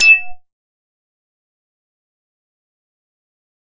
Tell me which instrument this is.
synthesizer bass